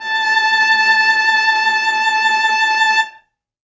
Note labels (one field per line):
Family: string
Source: acoustic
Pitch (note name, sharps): A5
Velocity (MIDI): 75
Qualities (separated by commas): reverb